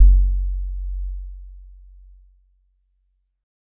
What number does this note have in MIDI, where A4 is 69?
30